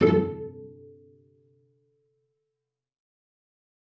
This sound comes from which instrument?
acoustic string instrument